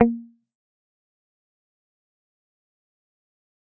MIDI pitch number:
58